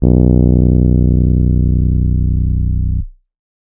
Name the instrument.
electronic keyboard